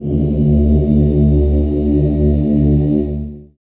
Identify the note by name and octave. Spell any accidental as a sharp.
D2